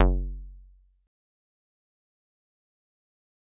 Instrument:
acoustic mallet percussion instrument